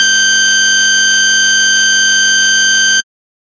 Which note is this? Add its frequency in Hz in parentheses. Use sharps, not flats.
G6 (1568 Hz)